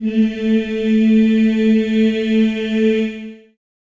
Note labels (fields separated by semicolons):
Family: voice; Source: acoustic; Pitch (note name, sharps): A3; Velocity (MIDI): 50; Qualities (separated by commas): reverb